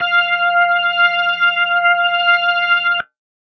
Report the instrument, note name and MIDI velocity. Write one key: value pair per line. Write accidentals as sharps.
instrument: electronic organ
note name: F5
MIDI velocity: 100